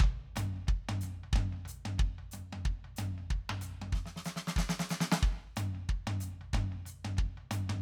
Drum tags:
swing, beat, 185 BPM, 4/4, hi-hat pedal, snare, high tom, floor tom, kick

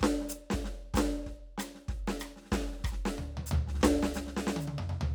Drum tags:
New Orleans funk, beat, 93 BPM, 4/4, hi-hat pedal, snare, cross-stick, high tom, mid tom, floor tom, kick

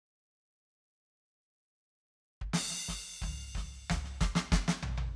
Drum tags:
rock, fill, 93 BPM, 4/4, crash, snare, mid tom, floor tom, kick

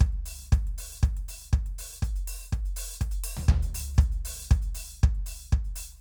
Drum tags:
disco, beat, 120 BPM, 4/4, closed hi-hat, open hi-hat, hi-hat pedal, floor tom, kick

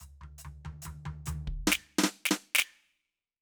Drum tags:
half-time rock, fill, 140 BPM, 4/4, hi-hat pedal, snare, high tom, floor tom, kick

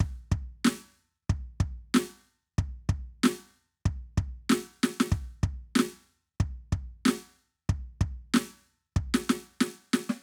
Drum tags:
rock, beat, 94 BPM, 4/4, snare, kick

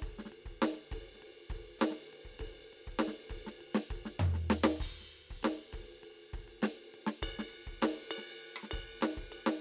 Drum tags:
funk, beat, 100 BPM, 4/4, crash, ride, ride bell, hi-hat pedal, snare, cross-stick, floor tom, kick

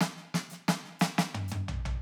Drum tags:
rock, fill, 115 BPM, 4/4, hi-hat pedal, snare, high tom, floor tom

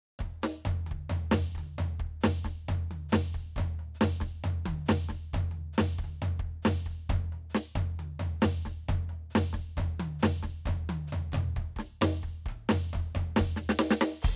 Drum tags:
rock, beat, 135 BPM, 4/4, crash, hi-hat pedal, snare, high tom, mid tom, floor tom, kick

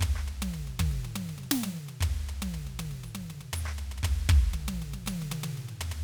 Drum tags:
rock, beat, 120 BPM, 4/4, hi-hat pedal, percussion, snare, high tom, mid tom, floor tom, kick

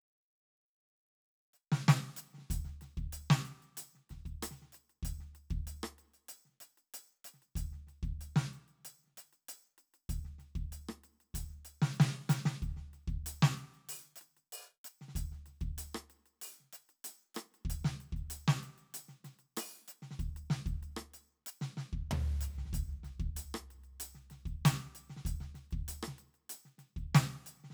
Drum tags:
funk, beat, 95 BPM, 4/4, percussion, snare, cross-stick, floor tom, kick

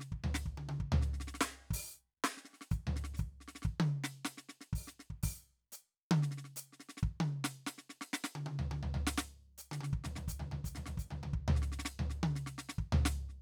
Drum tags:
jazz, beat, 125 BPM, 4/4, closed hi-hat, open hi-hat, hi-hat pedal, snare, high tom, floor tom, kick

